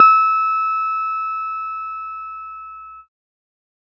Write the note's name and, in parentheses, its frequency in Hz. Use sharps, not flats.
E6 (1319 Hz)